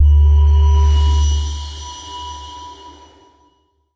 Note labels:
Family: mallet percussion; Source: electronic; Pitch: D2; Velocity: 50; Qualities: non-linear envelope

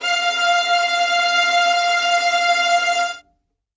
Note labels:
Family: string; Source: acoustic; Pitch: F5; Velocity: 100; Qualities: bright, non-linear envelope, reverb

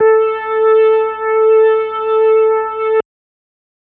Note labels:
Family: organ; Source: electronic; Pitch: A4; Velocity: 127; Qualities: distorted

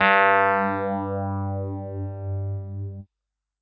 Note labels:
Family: keyboard; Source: electronic; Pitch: G2; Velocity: 127; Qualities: distorted

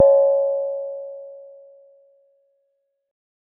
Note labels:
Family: mallet percussion; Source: acoustic; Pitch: C#5; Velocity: 25; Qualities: reverb

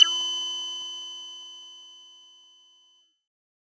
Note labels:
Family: bass; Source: synthesizer; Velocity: 75; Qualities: bright, distorted

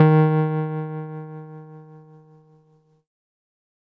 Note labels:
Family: keyboard; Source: electronic; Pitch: D#3; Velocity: 50; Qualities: distorted

